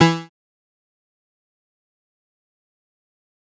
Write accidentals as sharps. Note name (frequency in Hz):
E3 (164.8 Hz)